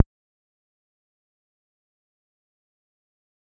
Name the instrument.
synthesizer bass